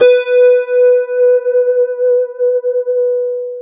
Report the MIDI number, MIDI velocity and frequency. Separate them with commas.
71, 75, 493.9 Hz